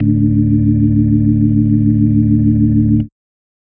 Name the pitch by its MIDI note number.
26